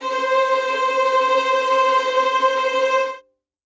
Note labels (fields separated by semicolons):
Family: string; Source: acoustic; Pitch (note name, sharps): C5; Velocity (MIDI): 127; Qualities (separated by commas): bright, non-linear envelope, reverb